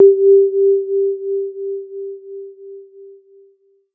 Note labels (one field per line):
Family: keyboard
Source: electronic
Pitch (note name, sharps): G4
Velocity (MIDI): 127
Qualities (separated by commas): dark